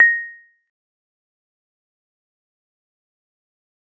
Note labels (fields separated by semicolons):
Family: mallet percussion; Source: acoustic; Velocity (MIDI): 25; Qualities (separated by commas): fast decay, percussive